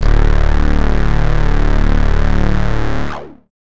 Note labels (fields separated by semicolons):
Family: bass; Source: synthesizer; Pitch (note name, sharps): D1; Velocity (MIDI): 100; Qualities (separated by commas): bright, distorted